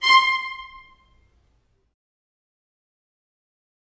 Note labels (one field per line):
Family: string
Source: acoustic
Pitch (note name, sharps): C6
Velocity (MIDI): 75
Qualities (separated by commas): fast decay, reverb